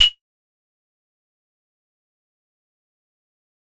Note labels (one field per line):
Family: keyboard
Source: acoustic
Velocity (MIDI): 100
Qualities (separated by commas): fast decay, percussive